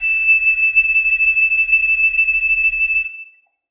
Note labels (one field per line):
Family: flute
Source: acoustic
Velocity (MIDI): 50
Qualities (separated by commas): reverb